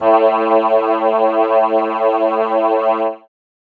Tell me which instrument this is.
synthesizer keyboard